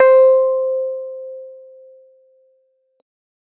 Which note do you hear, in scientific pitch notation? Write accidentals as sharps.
C5